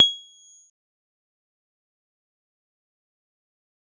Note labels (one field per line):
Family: mallet percussion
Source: electronic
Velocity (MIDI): 50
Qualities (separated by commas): bright, fast decay, percussive